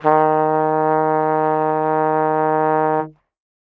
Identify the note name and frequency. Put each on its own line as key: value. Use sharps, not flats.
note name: D#3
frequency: 155.6 Hz